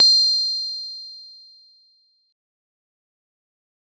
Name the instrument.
acoustic mallet percussion instrument